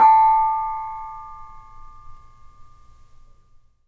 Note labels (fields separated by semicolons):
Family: mallet percussion; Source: acoustic; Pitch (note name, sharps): A5; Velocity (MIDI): 25